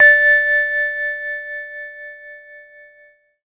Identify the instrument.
electronic keyboard